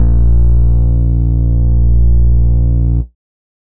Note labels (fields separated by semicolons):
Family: bass; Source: synthesizer; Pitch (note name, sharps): A#1; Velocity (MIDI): 50; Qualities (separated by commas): distorted, multiphonic, tempo-synced